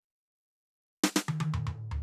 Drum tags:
rock
fill
118 BPM
4/4
hi-hat pedal, snare, high tom, mid tom, floor tom

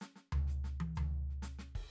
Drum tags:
jazz
fill
125 BPM
4/4
ride, closed hi-hat, hi-hat pedal, snare, high tom, floor tom, kick

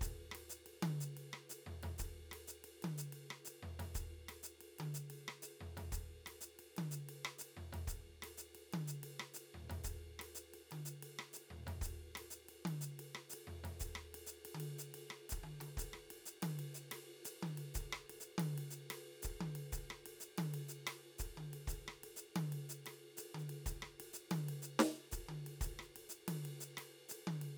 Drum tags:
Afro-Cuban bembé
beat
122 BPM
4/4
ride, hi-hat pedal, snare, cross-stick, high tom, floor tom, kick

